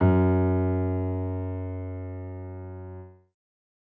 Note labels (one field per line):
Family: keyboard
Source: acoustic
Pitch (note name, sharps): F#2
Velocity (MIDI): 50